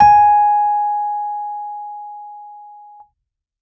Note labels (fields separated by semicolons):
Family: keyboard; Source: electronic; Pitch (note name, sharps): G#5; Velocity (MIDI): 127